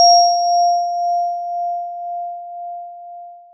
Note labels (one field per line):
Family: mallet percussion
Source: acoustic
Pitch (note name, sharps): F5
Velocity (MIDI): 50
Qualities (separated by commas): bright, long release